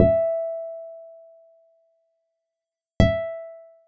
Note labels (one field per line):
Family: guitar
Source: acoustic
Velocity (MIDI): 25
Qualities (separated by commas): dark